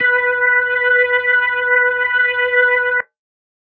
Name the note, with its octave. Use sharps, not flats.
B4